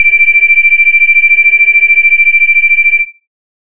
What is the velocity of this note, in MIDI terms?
50